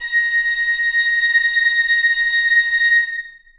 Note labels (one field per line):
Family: flute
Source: acoustic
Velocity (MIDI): 25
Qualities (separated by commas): reverb